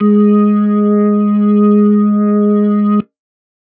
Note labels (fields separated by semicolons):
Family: organ; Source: electronic; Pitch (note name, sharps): G#3; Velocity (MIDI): 127